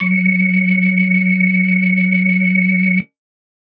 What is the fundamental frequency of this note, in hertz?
185 Hz